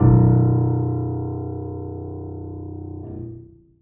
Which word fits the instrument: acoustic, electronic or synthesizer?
acoustic